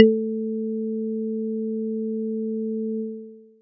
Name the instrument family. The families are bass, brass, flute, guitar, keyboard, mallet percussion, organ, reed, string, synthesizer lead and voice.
mallet percussion